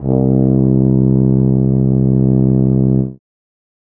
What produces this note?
acoustic brass instrument